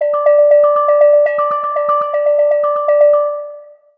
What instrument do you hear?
synthesizer mallet percussion instrument